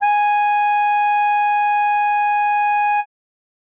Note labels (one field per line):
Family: reed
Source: acoustic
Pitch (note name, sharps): G#5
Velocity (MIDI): 127